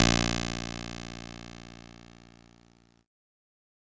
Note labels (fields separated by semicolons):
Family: keyboard; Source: electronic; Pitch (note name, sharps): A#1; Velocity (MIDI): 75; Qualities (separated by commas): bright, distorted